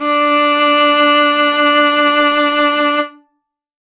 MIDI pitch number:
62